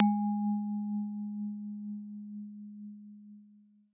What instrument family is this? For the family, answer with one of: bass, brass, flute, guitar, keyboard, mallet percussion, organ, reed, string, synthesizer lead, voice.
mallet percussion